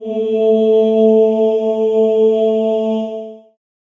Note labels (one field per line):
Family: voice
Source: acoustic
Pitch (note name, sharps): A3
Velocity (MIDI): 127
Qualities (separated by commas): dark, reverb